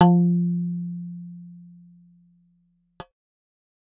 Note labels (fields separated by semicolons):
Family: bass; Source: synthesizer; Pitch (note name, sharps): F3; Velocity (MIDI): 127